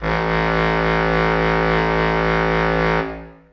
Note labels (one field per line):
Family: reed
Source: acoustic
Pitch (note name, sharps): A1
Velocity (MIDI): 127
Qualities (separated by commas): reverb